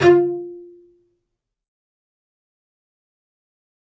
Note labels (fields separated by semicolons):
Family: string; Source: acoustic; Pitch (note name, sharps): F4; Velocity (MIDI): 127; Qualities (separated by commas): fast decay, percussive, reverb